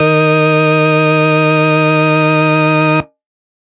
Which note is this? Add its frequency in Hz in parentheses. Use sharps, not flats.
D#3 (155.6 Hz)